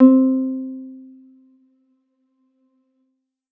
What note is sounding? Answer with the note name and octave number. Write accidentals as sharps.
C4